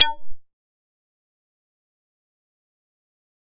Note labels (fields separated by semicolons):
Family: bass; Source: synthesizer; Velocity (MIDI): 75; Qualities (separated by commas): distorted, fast decay, percussive